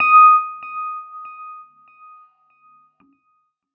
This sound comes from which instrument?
electronic keyboard